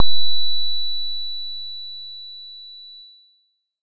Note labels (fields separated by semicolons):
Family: bass; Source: synthesizer; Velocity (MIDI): 75; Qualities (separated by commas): distorted